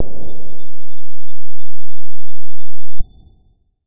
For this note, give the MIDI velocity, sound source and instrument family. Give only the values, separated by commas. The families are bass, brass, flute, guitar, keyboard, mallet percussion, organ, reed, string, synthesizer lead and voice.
50, electronic, guitar